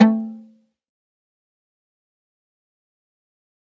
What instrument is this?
acoustic string instrument